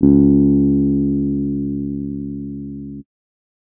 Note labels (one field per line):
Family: keyboard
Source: electronic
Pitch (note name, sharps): C#2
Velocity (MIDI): 25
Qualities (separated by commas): dark